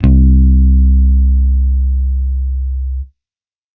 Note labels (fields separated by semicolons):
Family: bass; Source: electronic; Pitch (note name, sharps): C2; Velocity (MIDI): 127